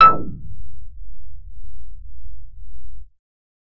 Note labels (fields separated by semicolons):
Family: bass; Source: synthesizer; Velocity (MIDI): 75